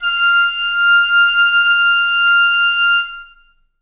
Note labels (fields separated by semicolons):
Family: flute; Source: acoustic; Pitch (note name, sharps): F6; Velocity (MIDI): 75; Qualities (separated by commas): reverb